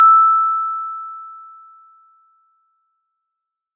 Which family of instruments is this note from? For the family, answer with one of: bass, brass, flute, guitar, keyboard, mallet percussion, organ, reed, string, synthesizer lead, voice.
mallet percussion